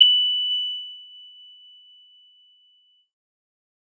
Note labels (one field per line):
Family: keyboard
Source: electronic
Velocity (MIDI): 25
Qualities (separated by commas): bright